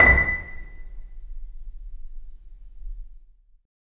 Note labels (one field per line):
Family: mallet percussion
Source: acoustic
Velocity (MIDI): 50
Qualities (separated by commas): reverb